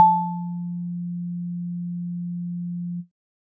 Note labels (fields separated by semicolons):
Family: keyboard; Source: electronic; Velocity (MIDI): 127